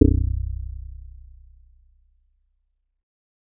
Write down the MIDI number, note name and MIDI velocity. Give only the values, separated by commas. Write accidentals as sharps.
23, B0, 50